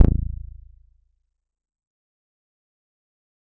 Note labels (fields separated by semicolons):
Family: bass; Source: synthesizer; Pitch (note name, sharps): A0; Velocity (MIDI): 50; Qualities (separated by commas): dark, distorted, fast decay, percussive